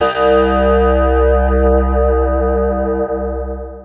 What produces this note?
electronic guitar